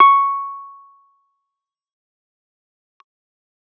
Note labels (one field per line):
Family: keyboard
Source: electronic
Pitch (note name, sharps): C#6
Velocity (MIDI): 50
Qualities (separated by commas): fast decay, percussive